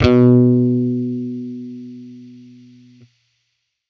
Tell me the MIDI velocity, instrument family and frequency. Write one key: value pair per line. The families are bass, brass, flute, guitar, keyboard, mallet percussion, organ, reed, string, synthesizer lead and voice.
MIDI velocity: 25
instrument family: bass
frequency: 123.5 Hz